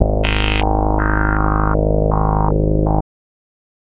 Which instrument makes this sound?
synthesizer bass